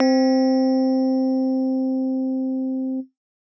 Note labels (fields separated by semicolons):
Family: keyboard; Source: acoustic; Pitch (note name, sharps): C4; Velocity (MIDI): 100